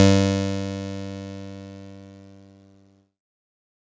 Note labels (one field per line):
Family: keyboard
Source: electronic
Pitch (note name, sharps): G2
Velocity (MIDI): 100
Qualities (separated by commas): bright, distorted